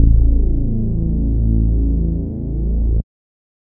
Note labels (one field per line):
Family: bass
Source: synthesizer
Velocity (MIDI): 127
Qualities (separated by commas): dark